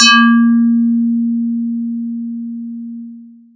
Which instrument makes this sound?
electronic mallet percussion instrument